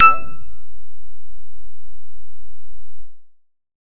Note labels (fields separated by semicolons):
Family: bass; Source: synthesizer; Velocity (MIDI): 25; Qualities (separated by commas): distorted